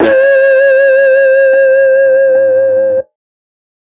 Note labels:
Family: guitar; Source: electronic; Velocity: 127; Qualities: distorted

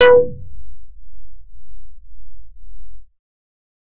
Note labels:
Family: bass; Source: synthesizer; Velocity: 100

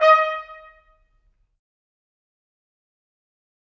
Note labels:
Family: brass; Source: acoustic; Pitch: D#5; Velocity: 75; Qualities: fast decay, percussive, reverb

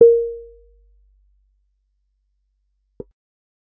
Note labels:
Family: bass; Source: synthesizer; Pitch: A#4; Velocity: 50; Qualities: percussive

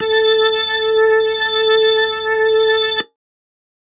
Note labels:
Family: keyboard; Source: electronic; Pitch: A4; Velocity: 127; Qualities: distorted

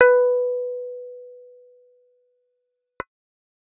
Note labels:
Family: bass; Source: synthesizer; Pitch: B4; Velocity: 75

